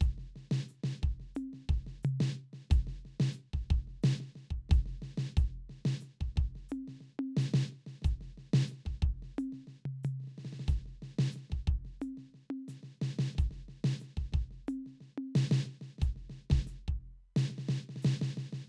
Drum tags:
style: folk rock; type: beat; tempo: 90 BPM; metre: 4/4; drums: hi-hat pedal, snare, high tom, floor tom, kick

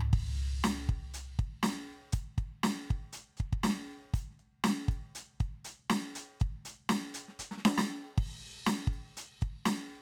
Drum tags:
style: rock; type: beat; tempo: 120 BPM; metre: 4/4; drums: crash, closed hi-hat, snare, kick

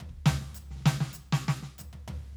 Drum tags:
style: hip-hop; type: fill; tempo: 100 BPM; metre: 4/4; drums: percussion, snare, floor tom, kick

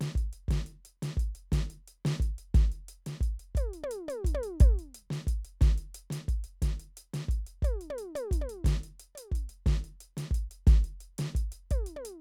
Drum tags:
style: chacarera; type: beat; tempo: 118 BPM; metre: 4/4; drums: closed hi-hat, snare, high tom, kick

